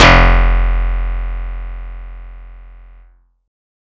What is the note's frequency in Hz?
43.65 Hz